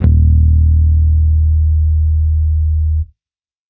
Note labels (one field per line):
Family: bass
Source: electronic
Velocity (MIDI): 75